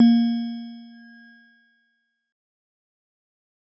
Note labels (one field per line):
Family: mallet percussion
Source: acoustic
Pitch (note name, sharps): A#3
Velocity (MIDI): 100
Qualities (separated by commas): fast decay